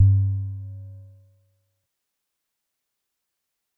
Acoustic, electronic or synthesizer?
acoustic